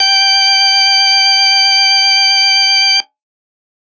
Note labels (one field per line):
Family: organ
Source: electronic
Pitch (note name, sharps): G5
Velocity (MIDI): 50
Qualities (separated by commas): bright